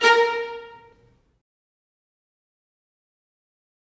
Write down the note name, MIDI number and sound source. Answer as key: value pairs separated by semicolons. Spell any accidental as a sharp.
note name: A#4; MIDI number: 70; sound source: acoustic